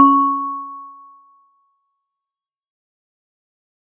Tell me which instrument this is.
acoustic mallet percussion instrument